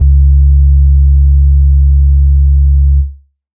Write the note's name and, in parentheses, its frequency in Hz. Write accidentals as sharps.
C#2 (69.3 Hz)